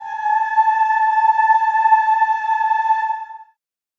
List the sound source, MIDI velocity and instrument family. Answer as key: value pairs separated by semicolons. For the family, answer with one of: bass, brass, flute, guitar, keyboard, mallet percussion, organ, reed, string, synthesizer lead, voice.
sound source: acoustic; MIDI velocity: 25; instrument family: voice